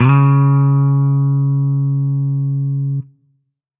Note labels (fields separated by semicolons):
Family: guitar; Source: electronic; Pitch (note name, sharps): C#3; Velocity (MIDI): 127; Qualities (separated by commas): distorted